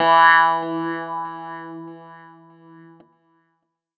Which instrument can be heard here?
electronic keyboard